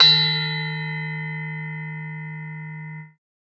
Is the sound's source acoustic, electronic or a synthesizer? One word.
acoustic